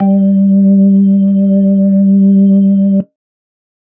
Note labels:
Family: organ; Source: electronic; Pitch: G3; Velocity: 25

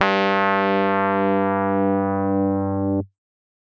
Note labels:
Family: keyboard; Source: electronic; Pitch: G2; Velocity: 100; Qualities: distorted

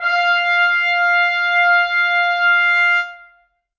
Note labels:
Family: brass; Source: acoustic; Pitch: F5; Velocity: 75; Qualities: reverb

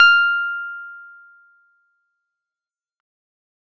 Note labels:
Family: keyboard; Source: electronic; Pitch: F6; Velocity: 127; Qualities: fast decay

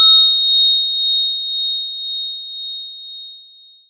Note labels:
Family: mallet percussion; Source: acoustic; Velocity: 50; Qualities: bright, long release

